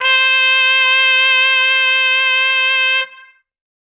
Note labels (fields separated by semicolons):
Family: brass; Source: acoustic; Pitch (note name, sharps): C5; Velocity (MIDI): 127; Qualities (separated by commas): bright, distorted